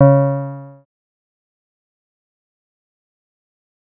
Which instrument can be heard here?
synthesizer lead